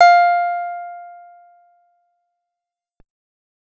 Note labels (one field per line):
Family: guitar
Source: acoustic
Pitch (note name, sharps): F5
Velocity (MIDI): 25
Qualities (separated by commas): fast decay